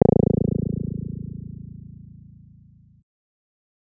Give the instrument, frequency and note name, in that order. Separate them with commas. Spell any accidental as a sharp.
electronic guitar, 27.5 Hz, A0